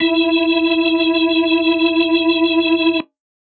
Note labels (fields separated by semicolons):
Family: organ; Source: electronic; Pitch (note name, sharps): E4; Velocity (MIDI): 75